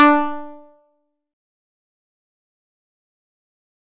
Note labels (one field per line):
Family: guitar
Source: acoustic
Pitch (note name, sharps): D4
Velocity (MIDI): 50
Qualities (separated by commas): distorted, fast decay, percussive